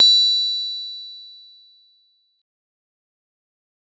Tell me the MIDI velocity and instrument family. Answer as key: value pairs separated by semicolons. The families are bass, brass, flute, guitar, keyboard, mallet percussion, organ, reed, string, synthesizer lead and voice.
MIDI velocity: 127; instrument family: mallet percussion